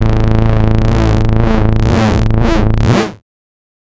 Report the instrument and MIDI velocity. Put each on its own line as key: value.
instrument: synthesizer bass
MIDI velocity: 127